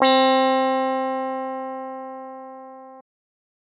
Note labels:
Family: keyboard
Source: electronic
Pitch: C4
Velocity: 75

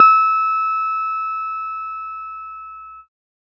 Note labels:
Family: keyboard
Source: electronic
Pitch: E6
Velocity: 100

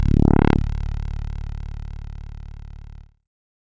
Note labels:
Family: keyboard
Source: synthesizer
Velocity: 75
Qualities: bright, distorted

